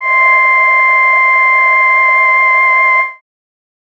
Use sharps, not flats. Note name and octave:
C6